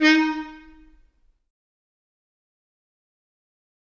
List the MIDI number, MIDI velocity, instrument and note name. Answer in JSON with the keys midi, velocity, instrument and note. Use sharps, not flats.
{"midi": 63, "velocity": 127, "instrument": "acoustic reed instrument", "note": "D#4"}